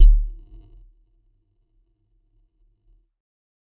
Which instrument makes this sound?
electronic mallet percussion instrument